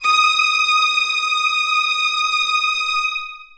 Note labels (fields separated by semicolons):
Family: string; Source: acoustic; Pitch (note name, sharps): D#6; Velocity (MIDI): 127; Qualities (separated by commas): long release, reverb